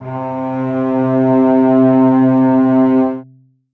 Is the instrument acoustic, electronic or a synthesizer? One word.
acoustic